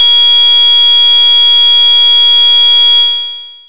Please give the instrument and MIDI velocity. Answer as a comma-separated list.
synthesizer bass, 75